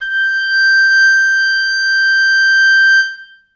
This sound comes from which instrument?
acoustic reed instrument